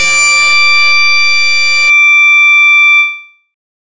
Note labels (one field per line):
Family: bass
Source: synthesizer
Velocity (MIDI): 127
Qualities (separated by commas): bright, distorted